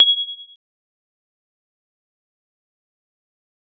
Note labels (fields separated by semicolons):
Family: keyboard; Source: electronic; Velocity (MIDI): 25; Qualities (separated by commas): bright, fast decay, percussive